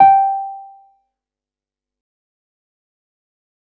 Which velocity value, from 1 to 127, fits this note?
75